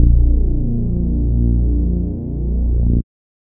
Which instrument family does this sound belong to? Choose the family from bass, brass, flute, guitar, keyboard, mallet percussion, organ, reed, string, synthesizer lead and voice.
bass